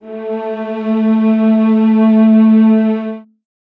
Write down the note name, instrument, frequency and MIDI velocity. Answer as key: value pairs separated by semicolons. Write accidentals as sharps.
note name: A3; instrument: acoustic string instrument; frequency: 220 Hz; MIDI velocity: 75